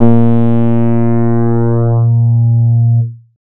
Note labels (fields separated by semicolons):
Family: bass; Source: synthesizer; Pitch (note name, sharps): A#2; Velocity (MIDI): 25; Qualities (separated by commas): distorted